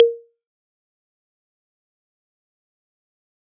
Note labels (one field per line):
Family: mallet percussion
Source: acoustic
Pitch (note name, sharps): A#4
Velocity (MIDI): 127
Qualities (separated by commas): fast decay, percussive